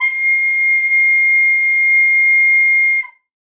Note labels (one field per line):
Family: flute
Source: acoustic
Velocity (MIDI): 100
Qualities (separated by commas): bright